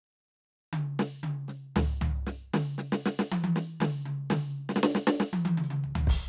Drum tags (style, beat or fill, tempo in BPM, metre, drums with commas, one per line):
rock
fill
118 BPM
4/4
crash, hi-hat pedal, snare, high tom, mid tom, floor tom, kick